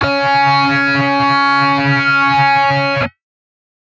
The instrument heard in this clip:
synthesizer guitar